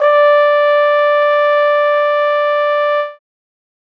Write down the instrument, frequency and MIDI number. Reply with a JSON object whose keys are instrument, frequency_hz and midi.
{"instrument": "acoustic brass instrument", "frequency_hz": 587.3, "midi": 74}